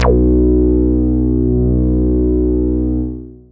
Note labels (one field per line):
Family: bass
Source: synthesizer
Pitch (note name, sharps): B1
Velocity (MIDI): 127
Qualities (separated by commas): distorted, long release